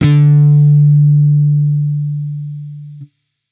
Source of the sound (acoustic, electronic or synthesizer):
electronic